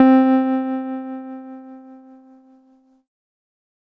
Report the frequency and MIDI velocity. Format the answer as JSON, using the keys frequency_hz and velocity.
{"frequency_hz": 261.6, "velocity": 100}